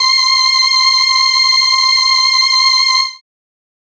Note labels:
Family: keyboard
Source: synthesizer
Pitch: C6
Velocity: 25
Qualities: bright

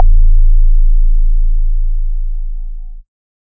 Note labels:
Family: organ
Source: electronic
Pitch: A0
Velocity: 127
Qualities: dark

